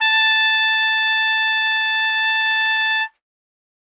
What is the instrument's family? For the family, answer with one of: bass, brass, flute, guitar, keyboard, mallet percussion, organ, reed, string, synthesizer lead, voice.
brass